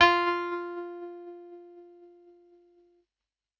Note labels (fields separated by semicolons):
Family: keyboard; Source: electronic; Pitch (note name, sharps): F4; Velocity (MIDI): 127; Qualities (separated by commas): distorted, tempo-synced